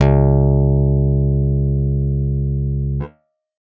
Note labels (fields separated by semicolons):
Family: guitar; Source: electronic; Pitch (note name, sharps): C#2; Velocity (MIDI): 127